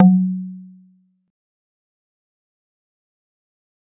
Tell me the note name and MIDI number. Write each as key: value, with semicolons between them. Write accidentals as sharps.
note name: F#3; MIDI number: 54